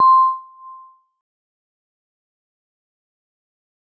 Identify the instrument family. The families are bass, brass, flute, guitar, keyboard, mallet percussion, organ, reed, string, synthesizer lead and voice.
mallet percussion